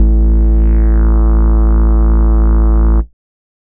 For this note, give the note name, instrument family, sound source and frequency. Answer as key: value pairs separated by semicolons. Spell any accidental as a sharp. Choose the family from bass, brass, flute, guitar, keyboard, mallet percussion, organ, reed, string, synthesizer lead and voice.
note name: A1; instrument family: bass; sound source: synthesizer; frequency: 55 Hz